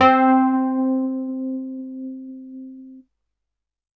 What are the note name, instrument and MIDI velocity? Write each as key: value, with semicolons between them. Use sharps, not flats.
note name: C4; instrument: electronic keyboard; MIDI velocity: 127